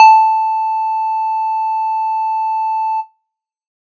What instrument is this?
synthesizer bass